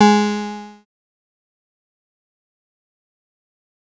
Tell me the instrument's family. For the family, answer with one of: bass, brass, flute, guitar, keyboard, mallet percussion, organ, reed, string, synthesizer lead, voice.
synthesizer lead